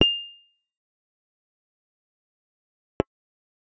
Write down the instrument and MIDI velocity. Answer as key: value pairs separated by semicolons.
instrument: synthesizer bass; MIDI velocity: 25